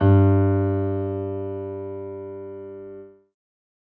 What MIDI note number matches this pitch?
43